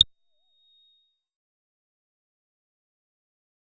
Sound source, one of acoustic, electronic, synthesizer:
synthesizer